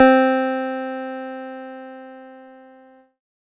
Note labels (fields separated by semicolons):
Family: keyboard; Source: electronic; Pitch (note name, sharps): C4; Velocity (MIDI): 75; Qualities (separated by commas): distorted